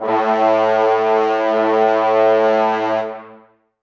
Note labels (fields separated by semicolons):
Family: brass; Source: acoustic; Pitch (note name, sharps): A2; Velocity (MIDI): 127; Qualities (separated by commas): reverb